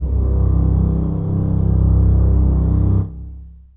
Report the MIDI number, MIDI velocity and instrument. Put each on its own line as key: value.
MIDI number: 24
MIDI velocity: 25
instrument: acoustic string instrument